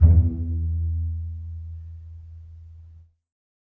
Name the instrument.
acoustic string instrument